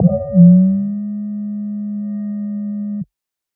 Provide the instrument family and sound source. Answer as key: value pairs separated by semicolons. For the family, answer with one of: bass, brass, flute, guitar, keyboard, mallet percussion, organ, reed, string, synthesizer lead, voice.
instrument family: bass; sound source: synthesizer